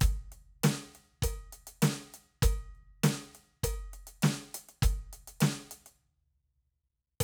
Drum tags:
rock, beat, 100 BPM, 4/4, closed hi-hat, hi-hat pedal, snare, kick

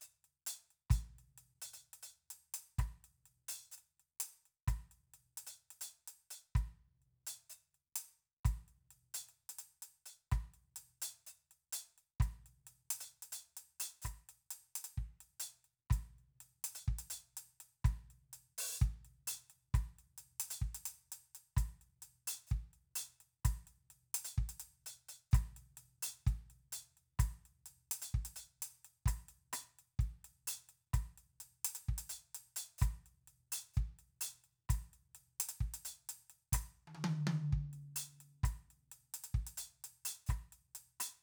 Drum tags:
slow reggae, beat, 64 BPM, 4/4, closed hi-hat, open hi-hat, hi-hat pedal, cross-stick, high tom, kick

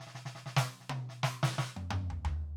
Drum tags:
New Orleans funk, fill, 93 BPM, 4/4, snare, high tom, mid tom, floor tom

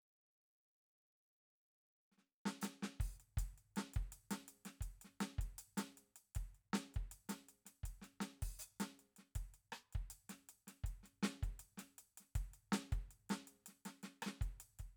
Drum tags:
funk, beat, 80 BPM, 4/4, closed hi-hat, open hi-hat, hi-hat pedal, snare, cross-stick, kick

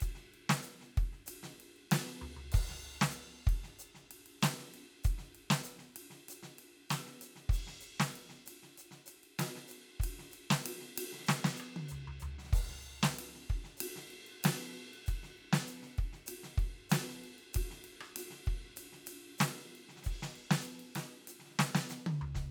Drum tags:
jazz fusion, beat, 96 BPM, 4/4, crash, ride, hi-hat pedal, snare, cross-stick, high tom, floor tom, kick

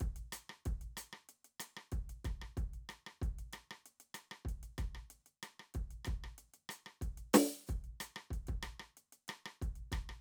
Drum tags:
Afrobeat, beat, 94 BPM, 4/4, closed hi-hat, open hi-hat, hi-hat pedal, snare, cross-stick, kick

